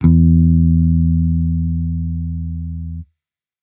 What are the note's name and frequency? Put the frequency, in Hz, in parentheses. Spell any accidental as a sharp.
E2 (82.41 Hz)